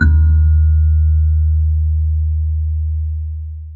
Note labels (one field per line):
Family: mallet percussion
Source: acoustic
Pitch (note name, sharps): D#2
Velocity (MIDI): 75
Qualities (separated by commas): dark, long release, reverb